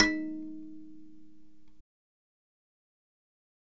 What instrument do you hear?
acoustic mallet percussion instrument